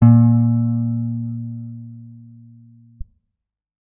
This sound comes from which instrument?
electronic guitar